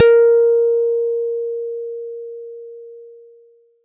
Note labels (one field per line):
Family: guitar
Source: electronic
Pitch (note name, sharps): A#4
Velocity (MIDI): 50